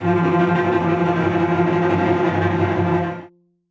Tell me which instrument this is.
acoustic string instrument